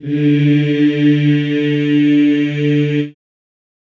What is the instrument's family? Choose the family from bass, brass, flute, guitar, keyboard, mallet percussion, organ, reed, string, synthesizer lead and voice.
voice